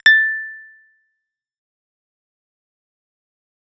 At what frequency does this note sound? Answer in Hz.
1760 Hz